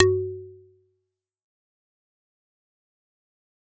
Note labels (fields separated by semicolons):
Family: mallet percussion; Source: acoustic; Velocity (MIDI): 127; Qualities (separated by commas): fast decay, percussive